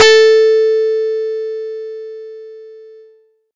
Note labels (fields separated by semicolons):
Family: guitar; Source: acoustic; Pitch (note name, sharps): A4; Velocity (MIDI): 100; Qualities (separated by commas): bright